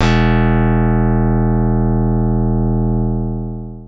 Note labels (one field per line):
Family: keyboard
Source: electronic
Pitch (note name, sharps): E1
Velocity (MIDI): 50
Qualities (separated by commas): bright, long release